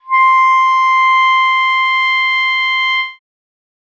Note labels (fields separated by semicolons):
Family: reed; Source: acoustic; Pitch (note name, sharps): C6; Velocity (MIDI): 75